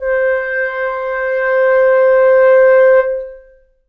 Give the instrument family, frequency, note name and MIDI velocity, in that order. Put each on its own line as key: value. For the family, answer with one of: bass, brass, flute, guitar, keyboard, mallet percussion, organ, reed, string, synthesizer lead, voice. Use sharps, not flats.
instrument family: reed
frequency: 523.3 Hz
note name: C5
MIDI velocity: 25